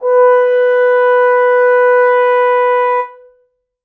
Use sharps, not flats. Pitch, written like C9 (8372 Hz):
B4 (493.9 Hz)